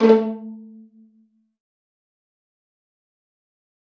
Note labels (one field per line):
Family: string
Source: acoustic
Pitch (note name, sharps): A3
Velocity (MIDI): 75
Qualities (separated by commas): fast decay, percussive, reverb